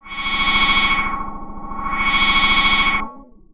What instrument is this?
synthesizer bass